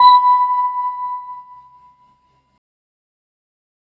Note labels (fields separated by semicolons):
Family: organ; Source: electronic; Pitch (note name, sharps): B5; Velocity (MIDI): 50; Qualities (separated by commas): fast decay